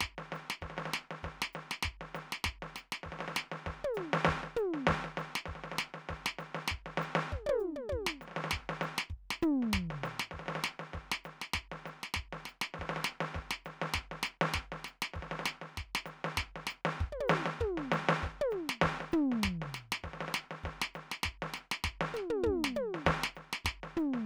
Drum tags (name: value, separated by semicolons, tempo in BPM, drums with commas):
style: New Orleans second line; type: beat; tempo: 99 BPM; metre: 4/4; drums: hi-hat pedal, snare, high tom, mid tom, floor tom, kick